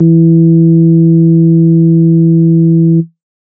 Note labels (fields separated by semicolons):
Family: organ; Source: electronic; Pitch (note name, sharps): E3; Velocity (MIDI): 25; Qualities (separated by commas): dark